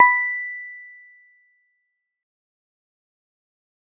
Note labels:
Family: guitar; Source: synthesizer; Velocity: 50; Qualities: fast decay

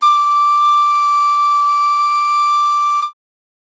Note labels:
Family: flute; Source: acoustic; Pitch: D6; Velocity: 75

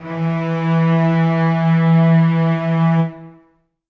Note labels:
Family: string; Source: acoustic; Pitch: E3; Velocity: 75; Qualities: reverb

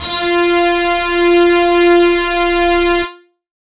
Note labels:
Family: guitar; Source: electronic; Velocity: 50; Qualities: distorted

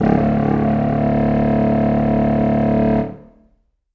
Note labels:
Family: reed; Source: acoustic; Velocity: 75; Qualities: distorted, reverb

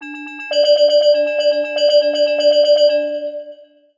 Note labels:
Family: mallet percussion; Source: synthesizer; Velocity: 50; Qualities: long release, multiphonic, tempo-synced

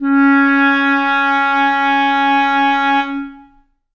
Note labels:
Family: reed; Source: acoustic; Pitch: C#4; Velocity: 100; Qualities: long release, reverb

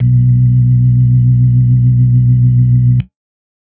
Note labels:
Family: organ; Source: electronic; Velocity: 75; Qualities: dark, reverb

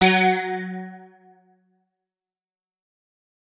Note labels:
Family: guitar; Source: electronic; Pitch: F#3; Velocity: 50; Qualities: fast decay

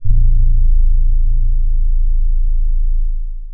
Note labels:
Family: keyboard; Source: electronic; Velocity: 50; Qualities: dark, long release

